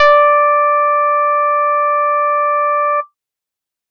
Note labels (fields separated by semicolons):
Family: bass; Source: synthesizer; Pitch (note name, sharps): D5; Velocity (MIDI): 50